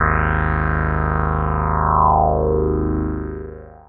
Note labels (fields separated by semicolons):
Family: synthesizer lead; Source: synthesizer; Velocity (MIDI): 127; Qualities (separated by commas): long release